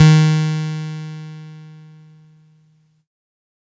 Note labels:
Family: keyboard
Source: electronic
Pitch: D#3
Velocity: 25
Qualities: bright, distorted

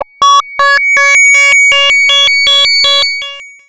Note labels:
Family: bass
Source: synthesizer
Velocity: 75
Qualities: distorted, long release, multiphonic, tempo-synced

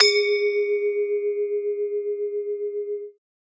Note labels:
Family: mallet percussion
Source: acoustic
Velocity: 100

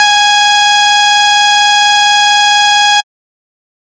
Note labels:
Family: bass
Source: synthesizer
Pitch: G#5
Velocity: 127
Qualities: bright, distorted

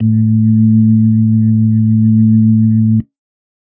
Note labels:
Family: organ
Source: electronic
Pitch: A2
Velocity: 50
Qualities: dark

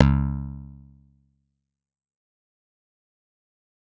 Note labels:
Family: bass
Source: synthesizer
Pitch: C#2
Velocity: 100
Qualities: fast decay

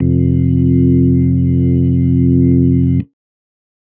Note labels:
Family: organ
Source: electronic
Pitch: F1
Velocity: 127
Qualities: dark

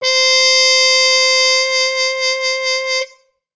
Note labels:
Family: brass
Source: acoustic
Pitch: C5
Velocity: 127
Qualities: bright

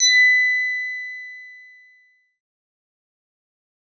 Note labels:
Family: synthesizer lead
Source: synthesizer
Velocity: 100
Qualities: distorted, fast decay

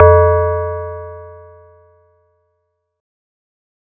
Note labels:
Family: mallet percussion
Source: acoustic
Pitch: F2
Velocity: 50

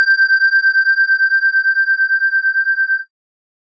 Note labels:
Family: organ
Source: electronic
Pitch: G6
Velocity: 50

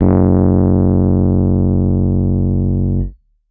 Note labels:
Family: keyboard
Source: electronic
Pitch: F#1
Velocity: 127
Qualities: distorted

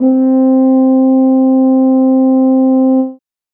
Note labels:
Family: brass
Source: acoustic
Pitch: C4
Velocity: 25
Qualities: dark

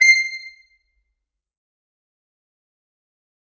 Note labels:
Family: reed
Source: acoustic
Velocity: 127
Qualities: fast decay, percussive, reverb

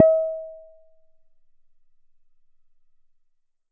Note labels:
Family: bass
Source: synthesizer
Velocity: 75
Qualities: percussive

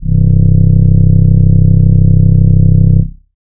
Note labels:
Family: voice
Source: synthesizer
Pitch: C1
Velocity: 100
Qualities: distorted

